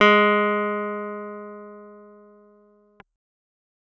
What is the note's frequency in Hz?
207.7 Hz